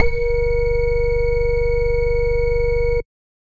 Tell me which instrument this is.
synthesizer bass